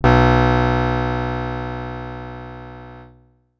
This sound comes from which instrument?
acoustic guitar